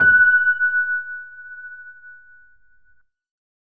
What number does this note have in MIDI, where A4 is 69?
90